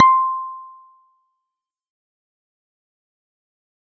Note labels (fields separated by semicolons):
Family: guitar; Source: electronic; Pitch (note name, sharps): C6; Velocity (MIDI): 50; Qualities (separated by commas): fast decay, percussive